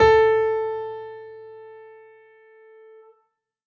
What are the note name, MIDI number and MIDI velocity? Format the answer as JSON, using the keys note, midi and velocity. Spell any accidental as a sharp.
{"note": "A4", "midi": 69, "velocity": 100}